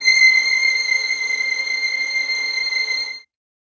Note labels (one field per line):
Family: string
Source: acoustic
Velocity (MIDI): 127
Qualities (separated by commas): reverb